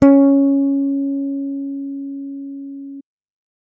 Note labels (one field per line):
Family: bass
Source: electronic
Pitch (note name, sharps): C#4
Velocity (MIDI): 127